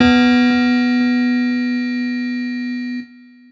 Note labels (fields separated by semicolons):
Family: keyboard; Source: electronic; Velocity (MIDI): 100; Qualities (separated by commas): bright, distorted